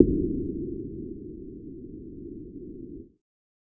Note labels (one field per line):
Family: bass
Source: synthesizer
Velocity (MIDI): 100